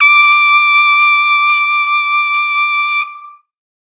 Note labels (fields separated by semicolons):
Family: brass; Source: acoustic; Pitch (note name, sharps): D6; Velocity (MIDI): 50